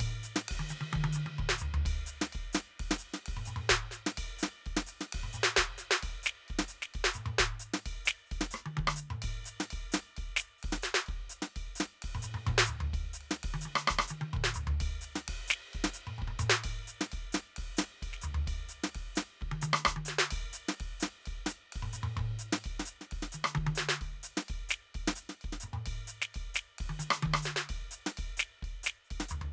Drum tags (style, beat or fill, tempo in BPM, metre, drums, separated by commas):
Dominican merengue, beat, 130 BPM, 4/4, ride, ride bell, hi-hat pedal, snare, cross-stick, high tom, mid tom, floor tom, kick